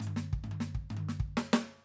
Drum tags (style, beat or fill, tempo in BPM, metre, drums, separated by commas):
Purdie shuffle, fill, 130 BPM, 4/4, hi-hat pedal, snare, high tom, floor tom, kick